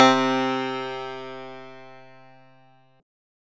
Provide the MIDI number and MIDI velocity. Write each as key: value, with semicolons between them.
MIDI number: 48; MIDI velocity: 25